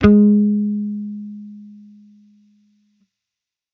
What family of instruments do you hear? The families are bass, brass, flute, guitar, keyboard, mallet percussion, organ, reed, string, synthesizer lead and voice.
bass